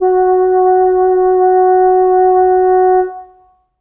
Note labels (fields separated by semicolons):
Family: reed; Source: acoustic; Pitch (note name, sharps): F#4; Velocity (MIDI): 25; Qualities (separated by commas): reverb